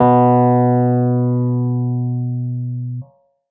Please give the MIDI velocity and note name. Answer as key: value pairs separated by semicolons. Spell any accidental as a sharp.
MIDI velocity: 100; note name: B2